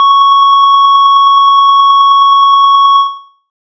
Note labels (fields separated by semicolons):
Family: bass; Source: synthesizer; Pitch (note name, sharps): C#6; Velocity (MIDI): 75